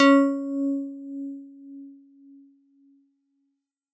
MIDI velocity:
127